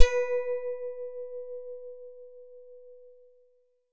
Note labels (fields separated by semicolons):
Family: guitar; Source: synthesizer; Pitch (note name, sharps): B4; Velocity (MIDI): 75; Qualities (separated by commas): bright